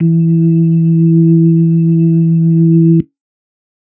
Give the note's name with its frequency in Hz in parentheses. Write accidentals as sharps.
E3 (164.8 Hz)